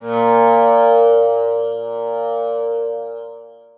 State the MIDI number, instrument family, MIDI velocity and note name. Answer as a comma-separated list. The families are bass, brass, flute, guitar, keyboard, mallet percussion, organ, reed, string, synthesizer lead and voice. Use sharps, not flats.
46, guitar, 25, A#2